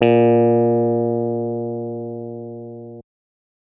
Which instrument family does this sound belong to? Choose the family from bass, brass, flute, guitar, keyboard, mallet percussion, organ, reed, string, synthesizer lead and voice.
keyboard